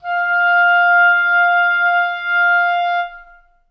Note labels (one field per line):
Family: reed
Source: acoustic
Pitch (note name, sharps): F5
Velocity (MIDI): 100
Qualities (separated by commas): reverb